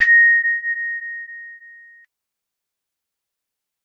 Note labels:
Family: mallet percussion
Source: acoustic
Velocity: 25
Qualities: bright, fast decay, non-linear envelope

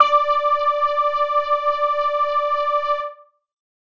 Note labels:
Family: keyboard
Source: electronic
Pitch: D5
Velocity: 100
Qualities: distorted

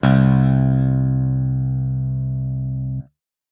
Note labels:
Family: guitar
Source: electronic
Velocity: 100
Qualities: distorted

